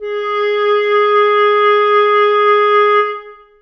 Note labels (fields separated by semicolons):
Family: reed; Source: acoustic; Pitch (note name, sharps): G#4; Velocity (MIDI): 100; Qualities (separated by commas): long release, reverb